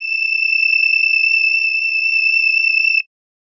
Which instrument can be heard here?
acoustic reed instrument